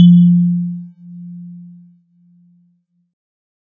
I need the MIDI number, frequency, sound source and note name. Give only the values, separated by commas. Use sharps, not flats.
53, 174.6 Hz, synthesizer, F3